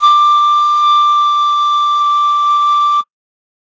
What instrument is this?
acoustic flute